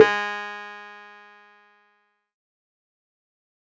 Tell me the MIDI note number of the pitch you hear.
56